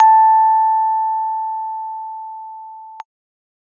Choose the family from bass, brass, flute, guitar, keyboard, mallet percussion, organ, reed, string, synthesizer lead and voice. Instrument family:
keyboard